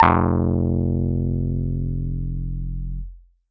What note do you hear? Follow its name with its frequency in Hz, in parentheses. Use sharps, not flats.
F1 (43.65 Hz)